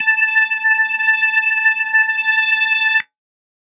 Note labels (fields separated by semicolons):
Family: organ; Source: electronic; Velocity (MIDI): 100